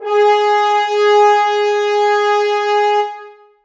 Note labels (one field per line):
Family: brass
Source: acoustic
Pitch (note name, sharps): G#4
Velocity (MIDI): 127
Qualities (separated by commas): reverb